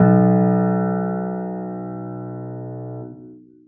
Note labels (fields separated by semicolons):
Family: keyboard; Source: acoustic; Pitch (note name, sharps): B1; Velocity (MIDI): 75; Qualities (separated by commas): long release, reverb